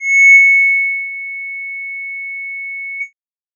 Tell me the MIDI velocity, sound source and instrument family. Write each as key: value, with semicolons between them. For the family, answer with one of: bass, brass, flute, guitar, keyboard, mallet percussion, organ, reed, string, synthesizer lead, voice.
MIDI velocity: 127; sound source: synthesizer; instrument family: bass